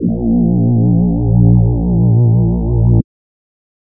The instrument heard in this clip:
synthesizer voice